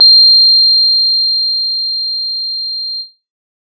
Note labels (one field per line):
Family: guitar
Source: electronic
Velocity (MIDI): 25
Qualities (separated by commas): bright